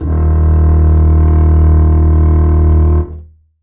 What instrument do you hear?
acoustic string instrument